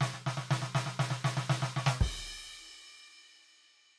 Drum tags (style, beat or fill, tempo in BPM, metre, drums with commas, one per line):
jazz
beat
120 BPM
4/4
crash, snare, kick